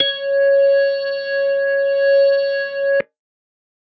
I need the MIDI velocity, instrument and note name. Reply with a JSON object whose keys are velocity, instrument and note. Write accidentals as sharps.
{"velocity": 50, "instrument": "electronic organ", "note": "C#5"}